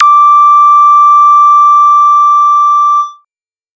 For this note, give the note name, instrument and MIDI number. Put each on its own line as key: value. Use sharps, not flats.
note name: D6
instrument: synthesizer bass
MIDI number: 86